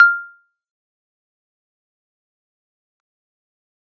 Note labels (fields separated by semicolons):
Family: keyboard; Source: electronic; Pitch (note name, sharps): F6; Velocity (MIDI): 50; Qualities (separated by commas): fast decay, percussive